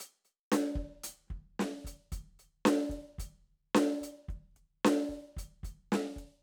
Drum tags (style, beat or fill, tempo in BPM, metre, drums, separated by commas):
rock, beat, 112 BPM, 4/4, closed hi-hat, snare, kick